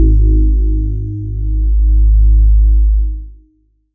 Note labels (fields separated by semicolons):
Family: voice; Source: synthesizer; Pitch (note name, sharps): G#1; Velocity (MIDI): 127; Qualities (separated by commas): dark